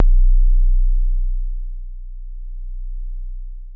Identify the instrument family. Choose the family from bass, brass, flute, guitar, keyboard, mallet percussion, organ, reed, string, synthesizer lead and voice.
keyboard